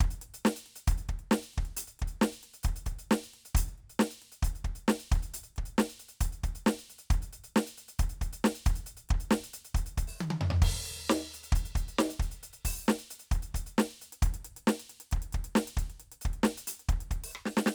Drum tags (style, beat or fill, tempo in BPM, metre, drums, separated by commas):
rock, beat, 135 BPM, 4/4, crash, closed hi-hat, open hi-hat, hi-hat pedal, snare, cross-stick, high tom, floor tom, kick